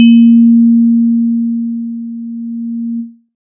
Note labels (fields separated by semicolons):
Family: synthesizer lead; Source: synthesizer; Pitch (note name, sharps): A#3; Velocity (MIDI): 50